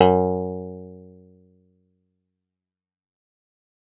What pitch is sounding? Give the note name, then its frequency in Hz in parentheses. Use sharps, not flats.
F#2 (92.5 Hz)